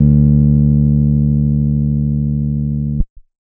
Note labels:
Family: keyboard; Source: electronic; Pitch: D2; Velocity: 50; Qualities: dark

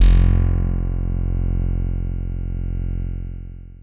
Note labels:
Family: guitar; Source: synthesizer; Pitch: F1; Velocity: 100; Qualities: long release

